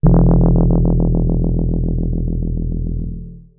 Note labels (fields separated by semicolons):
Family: keyboard; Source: electronic; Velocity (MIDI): 50; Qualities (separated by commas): dark, distorted, long release